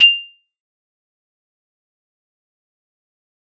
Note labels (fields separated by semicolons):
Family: mallet percussion; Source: acoustic; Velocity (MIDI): 75; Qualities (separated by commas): bright, fast decay, percussive